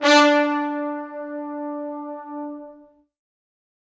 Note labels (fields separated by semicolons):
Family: brass; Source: acoustic; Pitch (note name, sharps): D4; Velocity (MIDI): 100; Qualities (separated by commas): bright, reverb